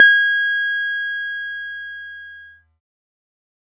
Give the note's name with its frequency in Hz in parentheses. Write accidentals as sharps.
G#6 (1661 Hz)